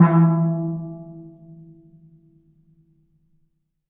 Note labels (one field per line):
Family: mallet percussion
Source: acoustic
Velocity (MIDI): 127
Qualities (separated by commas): reverb